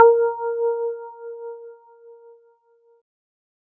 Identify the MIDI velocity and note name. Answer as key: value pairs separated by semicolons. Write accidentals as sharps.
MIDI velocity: 25; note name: A#4